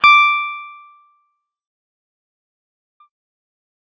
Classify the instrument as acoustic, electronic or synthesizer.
electronic